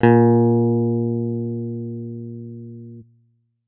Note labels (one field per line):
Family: guitar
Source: electronic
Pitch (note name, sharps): A#2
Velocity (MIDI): 75